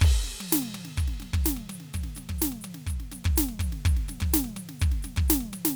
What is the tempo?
125 BPM